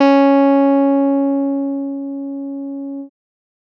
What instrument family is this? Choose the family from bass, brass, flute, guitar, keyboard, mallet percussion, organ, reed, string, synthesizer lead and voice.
bass